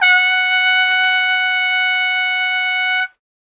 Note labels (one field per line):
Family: brass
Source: acoustic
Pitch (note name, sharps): F#5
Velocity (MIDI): 50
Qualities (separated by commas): bright